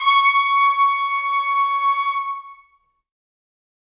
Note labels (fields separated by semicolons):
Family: brass; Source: acoustic; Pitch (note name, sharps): C#6; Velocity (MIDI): 100; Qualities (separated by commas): bright, reverb